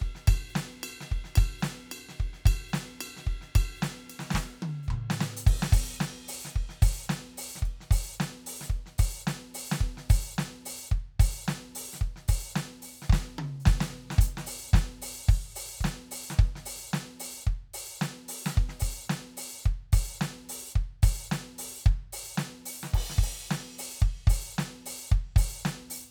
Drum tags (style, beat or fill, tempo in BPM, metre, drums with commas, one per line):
swing
beat
110 BPM
4/4
crash, ride bell, closed hi-hat, open hi-hat, hi-hat pedal, snare, high tom, mid tom, kick